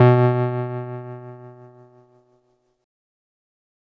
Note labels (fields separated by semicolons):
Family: keyboard; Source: electronic; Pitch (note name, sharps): B2; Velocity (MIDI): 50; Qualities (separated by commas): distorted